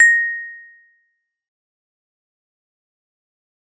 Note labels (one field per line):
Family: mallet percussion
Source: acoustic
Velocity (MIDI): 75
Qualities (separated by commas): fast decay, percussive